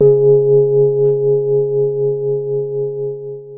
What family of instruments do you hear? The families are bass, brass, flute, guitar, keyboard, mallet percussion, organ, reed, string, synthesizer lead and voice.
keyboard